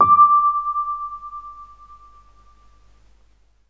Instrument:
electronic keyboard